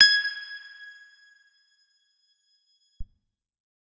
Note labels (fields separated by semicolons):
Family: guitar; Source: electronic; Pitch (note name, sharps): G#6; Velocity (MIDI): 100; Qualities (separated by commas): bright, percussive, reverb